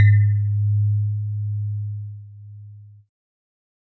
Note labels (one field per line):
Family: keyboard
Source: electronic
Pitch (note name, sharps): G#2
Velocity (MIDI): 100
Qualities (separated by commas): multiphonic